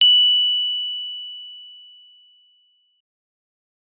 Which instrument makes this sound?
electronic keyboard